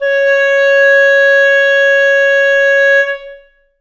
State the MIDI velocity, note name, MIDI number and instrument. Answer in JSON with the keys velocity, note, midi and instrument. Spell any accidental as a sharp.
{"velocity": 127, "note": "C#5", "midi": 73, "instrument": "acoustic reed instrument"}